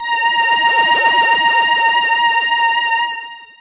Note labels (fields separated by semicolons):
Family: voice; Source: synthesizer; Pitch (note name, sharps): A#5; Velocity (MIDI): 25; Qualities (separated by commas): bright, distorted, long release